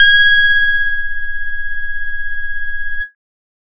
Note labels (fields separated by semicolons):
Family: bass; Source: synthesizer; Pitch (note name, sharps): G#6; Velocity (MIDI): 50; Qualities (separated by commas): distorted, multiphonic, tempo-synced